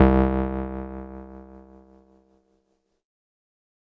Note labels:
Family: keyboard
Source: electronic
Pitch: C2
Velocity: 25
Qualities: distorted

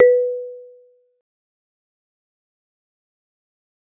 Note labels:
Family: mallet percussion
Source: acoustic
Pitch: B4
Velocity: 50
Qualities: fast decay, percussive

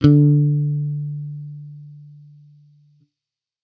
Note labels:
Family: bass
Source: electronic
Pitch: D3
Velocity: 100

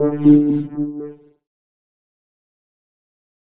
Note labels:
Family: keyboard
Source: electronic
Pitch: D3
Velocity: 25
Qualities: distorted, fast decay, non-linear envelope

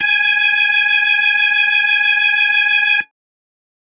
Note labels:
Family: organ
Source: electronic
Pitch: G#5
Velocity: 127

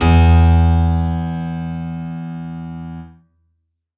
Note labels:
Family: keyboard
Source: acoustic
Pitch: E2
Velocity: 127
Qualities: bright, reverb

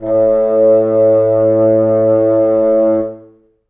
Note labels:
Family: reed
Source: acoustic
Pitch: A2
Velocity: 50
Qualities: reverb

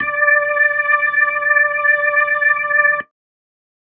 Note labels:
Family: organ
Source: electronic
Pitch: D5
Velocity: 100

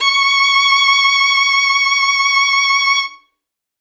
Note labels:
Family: string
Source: acoustic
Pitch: C#6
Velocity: 100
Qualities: bright

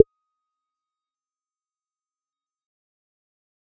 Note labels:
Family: bass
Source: synthesizer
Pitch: D#6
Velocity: 25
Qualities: fast decay, percussive

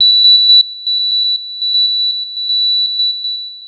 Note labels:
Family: synthesizer lead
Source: synthesizer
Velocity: 75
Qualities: bright, long release, tempo-synced

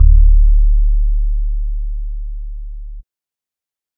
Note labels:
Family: bass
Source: synthesizer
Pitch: D1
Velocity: 25

